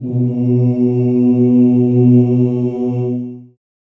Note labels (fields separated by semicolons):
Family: voice; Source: acoustic; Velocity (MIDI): 127; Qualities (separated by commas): dark, long release, reverb